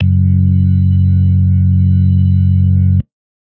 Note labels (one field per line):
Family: organ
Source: electronic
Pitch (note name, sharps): F#1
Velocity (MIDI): 50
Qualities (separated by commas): dark